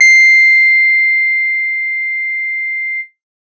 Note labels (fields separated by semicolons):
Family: guitar; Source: electronic; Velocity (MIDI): 75; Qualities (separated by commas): bright